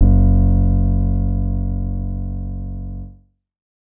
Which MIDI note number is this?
30